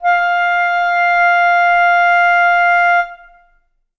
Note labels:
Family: flute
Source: acoustic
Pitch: F5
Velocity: 100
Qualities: reverb

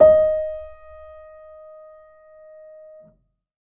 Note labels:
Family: keyboard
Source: acoustic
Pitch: D#5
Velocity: 25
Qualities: reverb

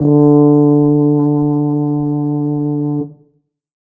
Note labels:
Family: brass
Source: acoustic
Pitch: D3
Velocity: 50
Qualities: dark

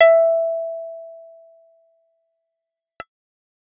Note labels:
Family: bass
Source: synthesizer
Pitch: E5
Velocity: 100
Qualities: fast decay

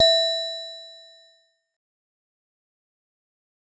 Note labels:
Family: mallet percussion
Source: acoustic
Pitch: E5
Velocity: 50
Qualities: bright, fast decay

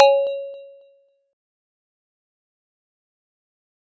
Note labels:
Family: mallet percussion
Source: acoustic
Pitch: C#5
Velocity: 50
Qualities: fast decay, percussive

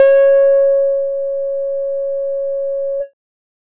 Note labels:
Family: bass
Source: synthesizer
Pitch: C#5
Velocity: 100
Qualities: distorted

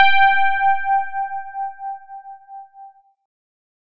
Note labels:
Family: keyboard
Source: electronic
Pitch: G5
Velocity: 127

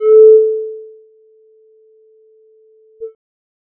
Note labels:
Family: bass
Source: synthesizer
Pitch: A4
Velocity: 50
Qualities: dark

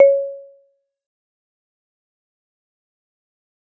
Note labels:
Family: mallet percussion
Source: acoustic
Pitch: C#5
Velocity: 75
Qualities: dark, fast decay, percussive, reverb

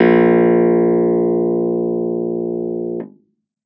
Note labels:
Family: keyboard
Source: electronic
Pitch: A#1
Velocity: 50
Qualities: distorted

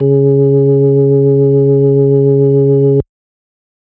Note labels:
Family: organ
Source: electronic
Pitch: C#3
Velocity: 25

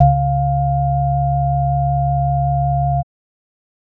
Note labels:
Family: organ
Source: electronic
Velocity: 50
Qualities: multiphonic

